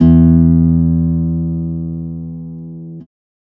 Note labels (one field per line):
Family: guitar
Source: electronic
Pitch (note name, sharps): E2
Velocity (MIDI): 50